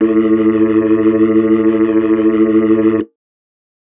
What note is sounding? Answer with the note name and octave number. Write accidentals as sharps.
A2